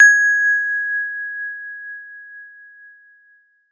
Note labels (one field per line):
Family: mallet percussion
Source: acoustic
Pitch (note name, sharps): G#6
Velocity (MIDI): 127